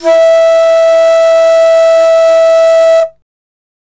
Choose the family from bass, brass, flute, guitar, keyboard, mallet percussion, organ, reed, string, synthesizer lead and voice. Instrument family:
flute